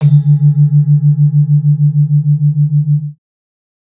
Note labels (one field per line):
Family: mallet percussion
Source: acoustic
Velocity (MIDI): 100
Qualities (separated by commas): multiphonic